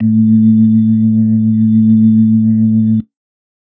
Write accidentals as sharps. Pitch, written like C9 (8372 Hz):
A2 (110 Hz)